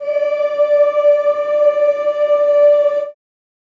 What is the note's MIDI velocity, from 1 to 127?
50